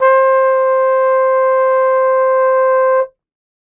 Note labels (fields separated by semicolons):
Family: brass; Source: acoustic; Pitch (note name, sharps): C5; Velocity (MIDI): 25